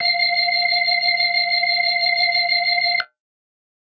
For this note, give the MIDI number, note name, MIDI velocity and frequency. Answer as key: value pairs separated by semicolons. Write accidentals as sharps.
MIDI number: 77; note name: F5; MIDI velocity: 75; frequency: 698.5 Hz